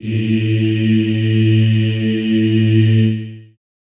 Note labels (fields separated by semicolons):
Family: voice; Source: acoustic; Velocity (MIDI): 127; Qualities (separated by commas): long release, reverb